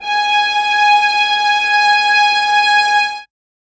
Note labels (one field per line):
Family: string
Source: acoustic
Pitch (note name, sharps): G#5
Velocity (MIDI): 50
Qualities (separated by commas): reverb